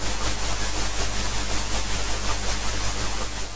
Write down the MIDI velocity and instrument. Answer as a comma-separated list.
50, electronic keyboard